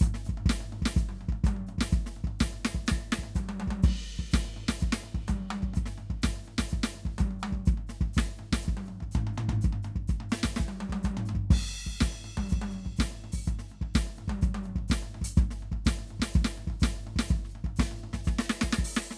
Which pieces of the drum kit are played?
crash, closed hi-hat, open hi-hat, hi-hat pedal, snare, high tom, floor tom and kick